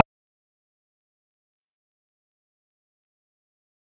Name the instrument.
synthesizer bass